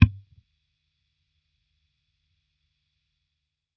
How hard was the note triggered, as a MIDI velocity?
25